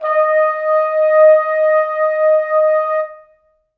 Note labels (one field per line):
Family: brass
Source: acoustic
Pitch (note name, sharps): D#5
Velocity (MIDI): 50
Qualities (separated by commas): reverb